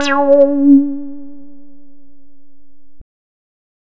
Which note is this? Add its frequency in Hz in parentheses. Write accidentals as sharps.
C#4 (277.2 Hz)